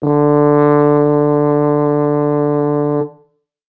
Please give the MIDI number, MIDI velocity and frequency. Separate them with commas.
50, 100, 146.8 Hz